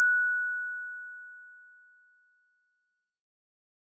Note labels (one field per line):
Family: mallet percussion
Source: acoustic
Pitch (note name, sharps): F#6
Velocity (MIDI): 100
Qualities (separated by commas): bright